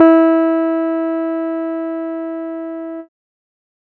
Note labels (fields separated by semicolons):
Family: keyboard; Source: electronic; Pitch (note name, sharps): E4; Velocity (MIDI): 50